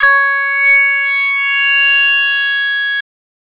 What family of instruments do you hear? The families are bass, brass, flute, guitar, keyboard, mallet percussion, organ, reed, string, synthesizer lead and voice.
voice